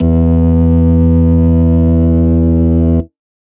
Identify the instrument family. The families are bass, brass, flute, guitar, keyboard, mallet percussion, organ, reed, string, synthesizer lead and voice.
organ